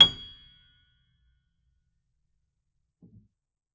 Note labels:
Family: keyboard; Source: acoustic; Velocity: 100; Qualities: percussive

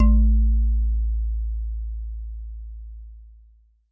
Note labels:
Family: mallet percussion; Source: acoustic; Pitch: A1; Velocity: 25

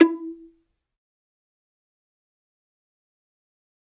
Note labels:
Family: string; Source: acoustic; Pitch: E4; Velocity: 75; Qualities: fast decay, percussive, reverb

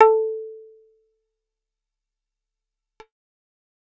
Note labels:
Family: guitar; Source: acoustic; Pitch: A4; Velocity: 100; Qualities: fast decay, percussive

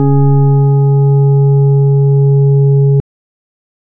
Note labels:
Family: organ; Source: electronic; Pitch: C#3; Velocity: 50; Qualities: dark

